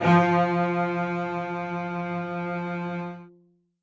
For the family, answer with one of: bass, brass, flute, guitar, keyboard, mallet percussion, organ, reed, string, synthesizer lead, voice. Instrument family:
string